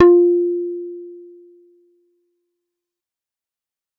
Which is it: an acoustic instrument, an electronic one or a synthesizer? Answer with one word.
synthesizer